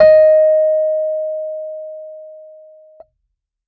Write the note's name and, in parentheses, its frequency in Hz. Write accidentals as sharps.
D#5 (622.3 Hz)